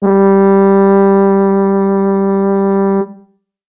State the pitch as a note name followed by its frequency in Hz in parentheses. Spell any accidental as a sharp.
G3 (196 Hz)